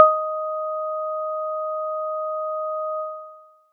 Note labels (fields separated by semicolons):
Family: mallet percussion; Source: acoustic; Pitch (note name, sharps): D#5; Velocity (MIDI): 50